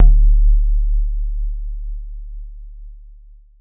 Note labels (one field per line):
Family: mallet percussion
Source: acoustic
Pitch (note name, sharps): D1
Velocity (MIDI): 75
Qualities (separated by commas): long release